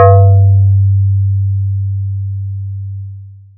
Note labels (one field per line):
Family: mallet percussion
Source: electronic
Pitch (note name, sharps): G2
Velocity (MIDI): 75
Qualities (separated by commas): long release, multiphonic